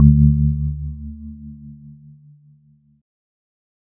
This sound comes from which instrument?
electronic keyboard